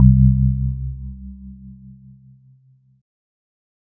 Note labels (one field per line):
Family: keyboard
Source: electronic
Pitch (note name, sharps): C2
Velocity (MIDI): 100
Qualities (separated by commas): dark